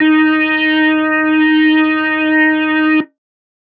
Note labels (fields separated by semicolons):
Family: organ; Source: electronic; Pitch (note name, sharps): D#4; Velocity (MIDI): 75